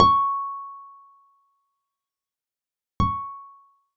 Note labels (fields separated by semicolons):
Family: guitar; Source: acoustic; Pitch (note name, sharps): C#6; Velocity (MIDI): 127